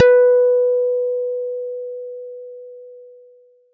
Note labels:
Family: guitar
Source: electronic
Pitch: B4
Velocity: 25

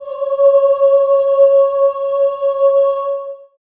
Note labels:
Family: voice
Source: acoustic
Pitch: C#5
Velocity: 75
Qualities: long release, reverb

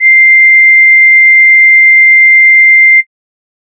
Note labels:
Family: flute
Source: synthesizer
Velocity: 50

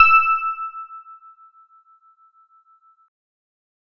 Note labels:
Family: keyboard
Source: electronic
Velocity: 100

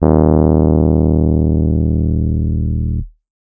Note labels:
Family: keyboard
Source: electronic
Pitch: D#1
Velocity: 75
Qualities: distorted

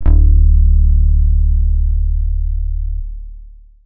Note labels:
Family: guitar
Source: electronic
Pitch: D1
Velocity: 75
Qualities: distorted, long release

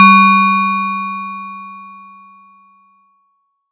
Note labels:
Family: mallet percussion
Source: acoustic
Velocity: 127

